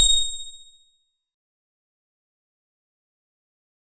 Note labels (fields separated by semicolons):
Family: guitar; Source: acoustic; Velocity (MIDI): 75; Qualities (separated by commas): bright, distorted, fast decay, percussive